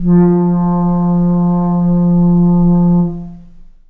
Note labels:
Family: flute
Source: acoustic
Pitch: F3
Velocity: 25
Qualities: long release, reverb

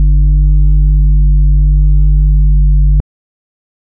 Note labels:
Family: organ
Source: electronic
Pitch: G1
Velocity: 75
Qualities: dark

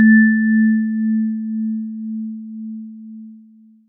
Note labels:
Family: mallet percussion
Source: acoustic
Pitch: A3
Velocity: 100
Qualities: long release

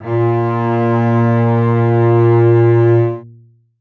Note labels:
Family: string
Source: acoustic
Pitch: A#2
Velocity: 100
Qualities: long release, reverb

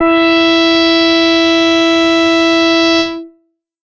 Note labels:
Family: bass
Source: synthesizer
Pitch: E4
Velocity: 100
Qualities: distorted

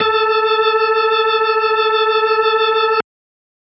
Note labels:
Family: organ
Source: electronic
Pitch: A4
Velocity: 127

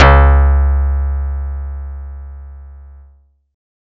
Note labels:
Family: guitar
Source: acoustic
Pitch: C#2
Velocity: 75

